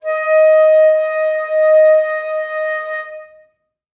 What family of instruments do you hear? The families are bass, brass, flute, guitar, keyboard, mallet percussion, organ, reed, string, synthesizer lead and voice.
flute